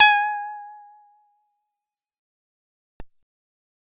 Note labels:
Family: bass; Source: synthesizer; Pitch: G#5; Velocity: 50; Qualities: fast decay

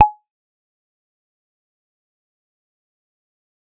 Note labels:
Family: bass; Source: synthesizer; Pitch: G#5; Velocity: 50; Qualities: fast decay, percussive

